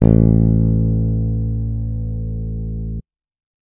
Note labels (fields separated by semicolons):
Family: bass; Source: electronic; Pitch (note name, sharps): A1; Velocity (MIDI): 127